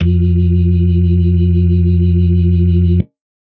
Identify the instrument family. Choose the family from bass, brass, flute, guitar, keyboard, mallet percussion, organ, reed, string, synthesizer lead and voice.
organ